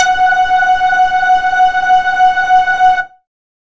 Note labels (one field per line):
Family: bass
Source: synthesizer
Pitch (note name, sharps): F#5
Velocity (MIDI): 127